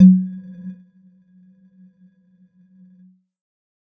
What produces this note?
electronic mallet percussion instrument